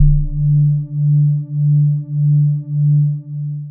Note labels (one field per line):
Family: bass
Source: synthesizer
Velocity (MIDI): 25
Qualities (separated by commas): long release